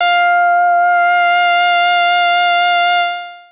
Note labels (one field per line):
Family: bass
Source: synthesizer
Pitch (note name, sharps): F5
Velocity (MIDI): 25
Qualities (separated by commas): distorted, long release